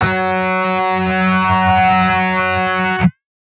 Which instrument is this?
electronic guitar